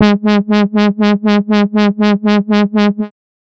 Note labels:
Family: bass; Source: synthesizer; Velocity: 50; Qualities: bright, distorted, tempo-synced

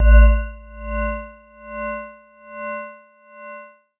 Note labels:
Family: mallet percussion; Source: electronic; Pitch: A1; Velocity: 127; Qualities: long release

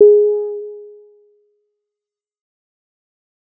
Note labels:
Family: bass; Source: synthesizer; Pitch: G#4; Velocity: 75; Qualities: fast decay

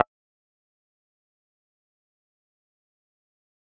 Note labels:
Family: bass; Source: synthesizer; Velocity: 50; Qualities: fast decay, percussive

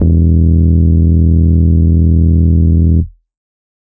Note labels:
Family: organ; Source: electronic; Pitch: E1; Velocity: 100

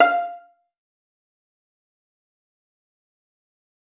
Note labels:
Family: string; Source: acoustic; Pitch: F5; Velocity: 127; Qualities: fast decay, percussive, reverb

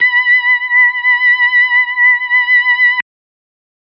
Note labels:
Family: organ; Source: electronic; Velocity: 100

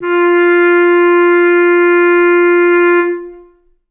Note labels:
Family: reed; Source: acoustic; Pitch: F4; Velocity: 75; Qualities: long release, reverb

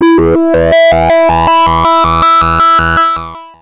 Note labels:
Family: bass; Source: synthesizer; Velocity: 100; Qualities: distorted, long release, multiphonic, tempo-synced

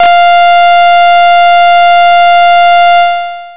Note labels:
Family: bass; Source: synthesizer; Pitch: F5; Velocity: 50; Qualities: bright, distorted, long release

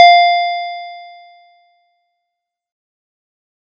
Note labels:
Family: keyboard; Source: electronic; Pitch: F5; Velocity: 75; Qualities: distorted, fast decay

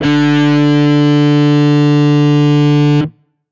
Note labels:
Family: guitar; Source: electronic; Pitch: D3; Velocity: 50; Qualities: bright, distorted

